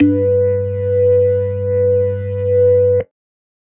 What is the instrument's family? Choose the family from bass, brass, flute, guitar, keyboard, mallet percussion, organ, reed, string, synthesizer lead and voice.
organ